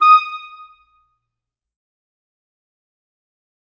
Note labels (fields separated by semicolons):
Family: reed; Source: acoustic; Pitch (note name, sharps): D#6; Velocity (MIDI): 127; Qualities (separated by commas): fast decay, percussive, reverb